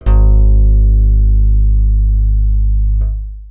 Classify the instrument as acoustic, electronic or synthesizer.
synthesizer